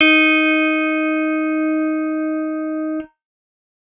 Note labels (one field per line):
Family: guitar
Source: electronic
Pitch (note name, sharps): D#4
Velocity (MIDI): 100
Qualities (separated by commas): reverb